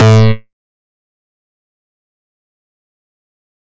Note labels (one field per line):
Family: bass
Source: synthesizer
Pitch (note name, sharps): A2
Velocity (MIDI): 127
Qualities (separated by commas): fast decay, percussive